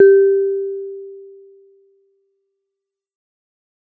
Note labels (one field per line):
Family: mallet percussion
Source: acoustic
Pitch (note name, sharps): G4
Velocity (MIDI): 25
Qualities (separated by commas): dark